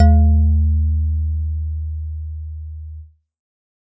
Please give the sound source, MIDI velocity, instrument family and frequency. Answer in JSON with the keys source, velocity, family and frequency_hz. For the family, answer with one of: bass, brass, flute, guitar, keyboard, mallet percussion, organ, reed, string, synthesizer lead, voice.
{"source": "acoustic", "velocity": 127, "family": "mallet percussion", "frequency_hz": 77.78}